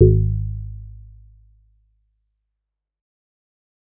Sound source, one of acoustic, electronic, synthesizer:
synthesizer